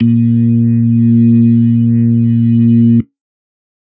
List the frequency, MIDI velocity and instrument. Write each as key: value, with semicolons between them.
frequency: 116.5 Hz; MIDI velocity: 127; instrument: electronic organ